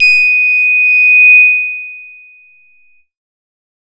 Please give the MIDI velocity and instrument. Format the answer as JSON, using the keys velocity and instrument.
{"velocity": 100, "instrument": "synthesizer bass"}